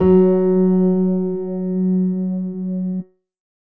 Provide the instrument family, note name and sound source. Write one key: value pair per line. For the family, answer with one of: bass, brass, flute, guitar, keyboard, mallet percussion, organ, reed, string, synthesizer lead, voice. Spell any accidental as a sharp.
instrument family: keyboard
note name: F#3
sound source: electronic